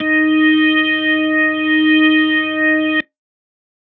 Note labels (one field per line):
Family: organ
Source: electronic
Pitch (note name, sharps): D#4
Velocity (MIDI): 127